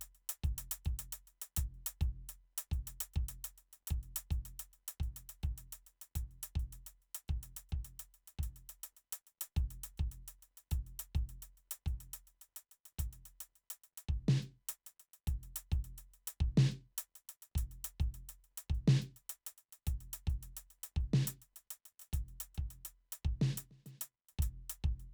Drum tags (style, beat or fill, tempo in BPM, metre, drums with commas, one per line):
Afro-Cuban
beat
105 BPM
4/4
closed hi-hat, snare, kick